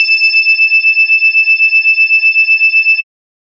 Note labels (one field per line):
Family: bass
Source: synthesizer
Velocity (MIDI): 100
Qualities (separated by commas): bright, distorted